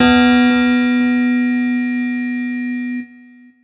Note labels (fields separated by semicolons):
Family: keyboard; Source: electronic; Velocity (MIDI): 127; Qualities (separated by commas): bright, distorted, long release